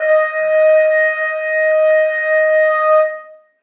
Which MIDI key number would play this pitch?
75